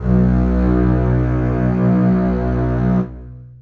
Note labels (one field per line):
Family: string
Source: acoustic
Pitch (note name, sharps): B1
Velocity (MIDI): 100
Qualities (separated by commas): long release, reverb